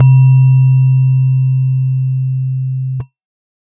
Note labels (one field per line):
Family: keyboard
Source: electronic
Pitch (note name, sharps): C3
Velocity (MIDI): 25